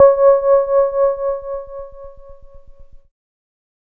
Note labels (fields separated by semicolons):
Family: keyboard; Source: electronic; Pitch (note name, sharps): C#5; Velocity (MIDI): 25; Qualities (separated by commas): dark